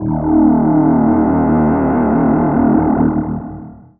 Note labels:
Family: voice; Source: synthesizer; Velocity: 127; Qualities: distorted, long release

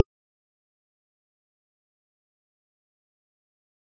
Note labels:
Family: mallet percussion; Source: electronic; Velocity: 25; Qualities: fast decay, percussive

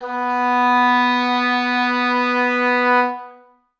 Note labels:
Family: reed; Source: acoustic; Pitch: B3; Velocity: 100; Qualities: reverb

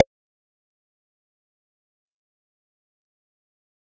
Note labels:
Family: bass; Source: synthesizer; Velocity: 127; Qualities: percussive

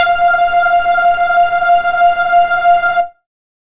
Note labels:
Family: bass; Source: synthesizer; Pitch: F5; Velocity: 25

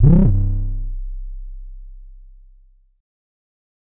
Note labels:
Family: bass; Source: synthesizer; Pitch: C1; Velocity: 25; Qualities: distorted

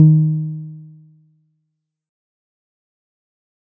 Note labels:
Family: guitar; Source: synthesizer; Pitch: D#3; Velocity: 50; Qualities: dark, fast decay

